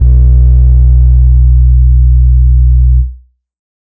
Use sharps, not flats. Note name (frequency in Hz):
B1 (61.74 Hz)